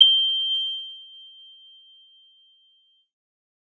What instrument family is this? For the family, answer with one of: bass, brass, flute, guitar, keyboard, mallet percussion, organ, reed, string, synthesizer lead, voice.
keyboard